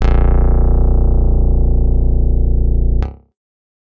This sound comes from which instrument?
acoustic guitar